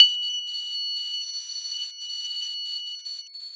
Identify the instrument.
acoustic mallet percussion instrument